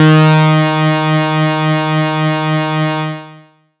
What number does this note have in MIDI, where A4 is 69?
51